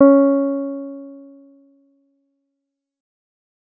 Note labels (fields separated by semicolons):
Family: bass; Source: synthesizer; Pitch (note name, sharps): C#4; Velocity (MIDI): 100; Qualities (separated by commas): dark, fast decay